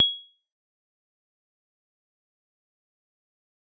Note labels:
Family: mallet percussion; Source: acoustic; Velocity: 75; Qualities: bright, fast decay, percussive

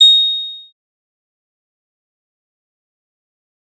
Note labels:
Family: bass; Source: synthesizer; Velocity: 50; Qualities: fast decay, percussive

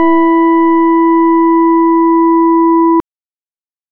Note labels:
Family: organ; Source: electronic; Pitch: E4; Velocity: 25

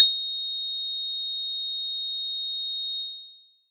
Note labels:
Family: mallet percussion; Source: acoustic; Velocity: 75

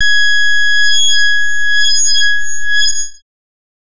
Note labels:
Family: bass; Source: synthesizer; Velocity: 50; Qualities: bright, distorted, non-linear envelope

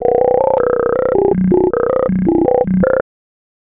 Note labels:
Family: bass; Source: synthesizer; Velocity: 25; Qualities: tempo-synced

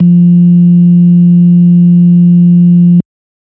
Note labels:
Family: organ; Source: electronic; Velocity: 25; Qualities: dark

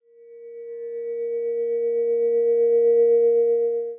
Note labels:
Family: guitar; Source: electronic; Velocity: 25; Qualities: dark, long release

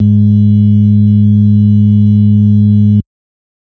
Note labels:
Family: organ; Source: electronic; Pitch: G#2; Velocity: 75

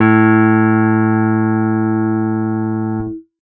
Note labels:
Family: guitar; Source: electronic; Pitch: A2; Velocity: 75; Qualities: reverb

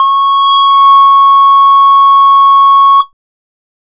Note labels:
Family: bass; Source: synthesizer; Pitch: C#6; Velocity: 127; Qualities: distorted

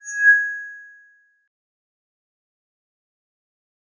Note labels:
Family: mallet percussion; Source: electronic; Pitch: G#6; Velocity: 25; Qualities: bright, fast decay

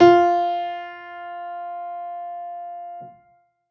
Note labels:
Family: keyboard; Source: acoustic; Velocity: 100

